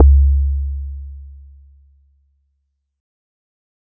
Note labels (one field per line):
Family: mallet percussion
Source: acoustic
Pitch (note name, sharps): C#2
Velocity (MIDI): 50